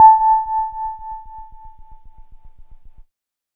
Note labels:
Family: keyboard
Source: electronic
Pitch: A5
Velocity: 100

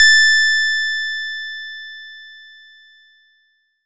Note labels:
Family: bass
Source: synthesizer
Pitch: A6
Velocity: 100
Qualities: bright, distorted

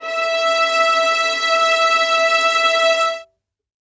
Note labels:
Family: string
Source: acoustic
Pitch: E5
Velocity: 100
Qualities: reverb

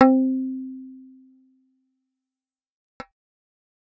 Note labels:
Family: bass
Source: synthesizer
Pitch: C4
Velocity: 127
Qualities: fast decay

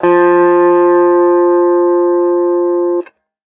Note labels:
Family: guitar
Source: electronic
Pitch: F3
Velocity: 50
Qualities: distorted

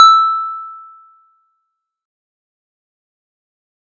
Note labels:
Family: mallet percussion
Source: acoustic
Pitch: E6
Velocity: 100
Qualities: fast decay

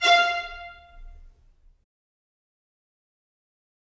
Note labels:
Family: string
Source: acoustic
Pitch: F5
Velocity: 50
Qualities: fast decay, reverb

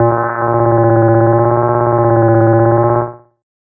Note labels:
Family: bass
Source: synthesizer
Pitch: A#2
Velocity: 127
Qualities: distorted, tempo-synced

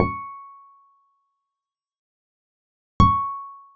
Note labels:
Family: guitar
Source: acoustic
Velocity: 25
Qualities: percussive

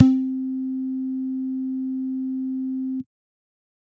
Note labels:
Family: bass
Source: synthesizer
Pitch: C4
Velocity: 127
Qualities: distorted

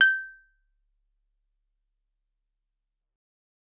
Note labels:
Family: guitar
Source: acoustic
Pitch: G6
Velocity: 127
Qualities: fast decay, percussive

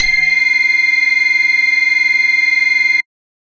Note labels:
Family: bass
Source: synthesizer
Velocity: 127

